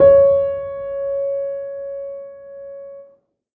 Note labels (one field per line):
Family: keyboard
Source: acoustic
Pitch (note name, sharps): C#5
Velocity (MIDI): 50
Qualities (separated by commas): reverb